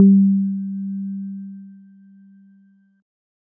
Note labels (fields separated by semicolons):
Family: keyboard; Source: electronic; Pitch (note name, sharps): G3; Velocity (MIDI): 25; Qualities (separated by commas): dark